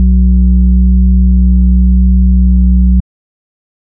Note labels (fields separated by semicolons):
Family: organ; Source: electronic; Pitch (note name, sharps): B1; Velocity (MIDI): 25; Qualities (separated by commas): dark